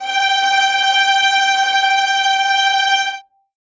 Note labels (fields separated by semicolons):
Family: string; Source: acoustic; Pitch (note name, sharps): G5; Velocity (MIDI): 75; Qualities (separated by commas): bright, non-linear envelope, reverb